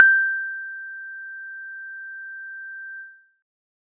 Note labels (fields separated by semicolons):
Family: guitar; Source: synthesizer; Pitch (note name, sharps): G6; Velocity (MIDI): 50